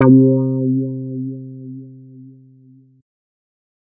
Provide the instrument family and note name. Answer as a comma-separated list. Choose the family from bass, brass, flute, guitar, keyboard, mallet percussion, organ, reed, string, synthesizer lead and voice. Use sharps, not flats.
bass, C3